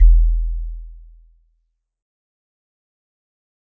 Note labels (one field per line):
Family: mallet percussion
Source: acoustic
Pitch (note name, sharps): E1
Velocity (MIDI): 25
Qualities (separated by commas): dark, fast decay